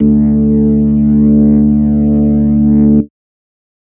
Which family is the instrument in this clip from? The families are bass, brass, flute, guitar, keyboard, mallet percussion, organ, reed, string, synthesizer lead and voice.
organ